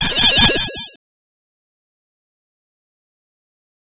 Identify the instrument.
synthesizer bass